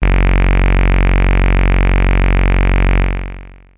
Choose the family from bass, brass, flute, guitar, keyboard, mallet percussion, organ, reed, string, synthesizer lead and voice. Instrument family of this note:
bass